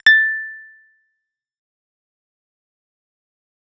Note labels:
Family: bass; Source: synthesizer; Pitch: A6; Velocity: 100; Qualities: fast decay, percussive

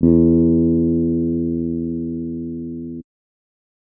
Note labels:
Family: keyboard; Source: electronic; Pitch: E2; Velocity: 25

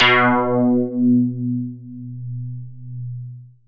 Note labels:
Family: synthesizer lead; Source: synthesizer; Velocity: 100; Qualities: long release

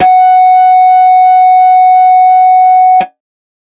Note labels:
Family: guitar; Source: electronic; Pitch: F#5; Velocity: 100; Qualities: distorted

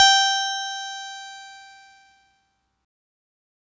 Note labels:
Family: keyboard; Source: electronic; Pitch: G5; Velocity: 127; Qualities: bright, distorted

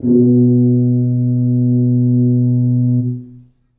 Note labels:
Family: brass; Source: acoustic; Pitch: B2; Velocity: 25; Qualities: dark, long release, reverb

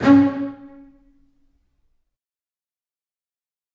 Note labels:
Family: string; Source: acoustic; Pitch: C#4; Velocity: 100; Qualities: fast decay, reverb

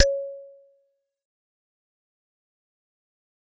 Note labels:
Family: mallet percussion; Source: acoustic; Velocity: 50; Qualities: fast decay, percussive

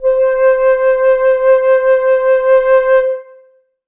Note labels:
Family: flute; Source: acoustic; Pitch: C5; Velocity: 25; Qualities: dark, long release, reverb

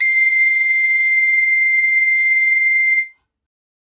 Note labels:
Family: reed; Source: acoustic; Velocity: 100; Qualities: reverb

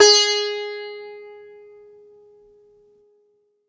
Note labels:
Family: guitar; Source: acoustic; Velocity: 127; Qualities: bright

